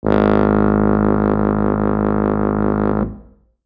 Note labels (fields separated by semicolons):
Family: brass; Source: acoustic; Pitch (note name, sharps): G#1; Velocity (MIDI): 127